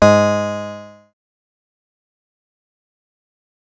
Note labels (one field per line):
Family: bass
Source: synthesizer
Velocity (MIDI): 75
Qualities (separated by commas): bright, distorted, fast decay